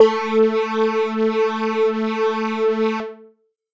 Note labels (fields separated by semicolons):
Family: keyboard; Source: electronic; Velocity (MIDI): 127; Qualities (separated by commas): distorted